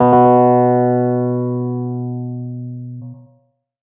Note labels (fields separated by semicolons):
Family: keyboard; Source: electronic; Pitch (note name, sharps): B2; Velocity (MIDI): 100; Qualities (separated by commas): dark, tempo-synced